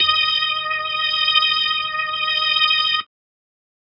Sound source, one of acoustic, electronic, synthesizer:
electronic